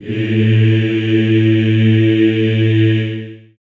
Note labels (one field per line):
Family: voice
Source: acoustic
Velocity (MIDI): 127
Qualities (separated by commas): long release, reverb